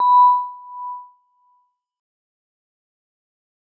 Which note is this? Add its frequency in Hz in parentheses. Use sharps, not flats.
B5 (987.8 Hz)